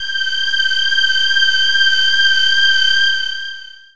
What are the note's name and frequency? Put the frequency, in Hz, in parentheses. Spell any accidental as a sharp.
G6 (1568 Hz)